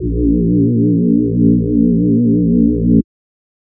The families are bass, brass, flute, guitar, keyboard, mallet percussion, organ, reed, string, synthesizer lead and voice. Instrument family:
voice